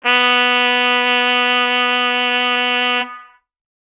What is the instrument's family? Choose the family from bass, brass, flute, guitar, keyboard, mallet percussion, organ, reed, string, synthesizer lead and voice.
brass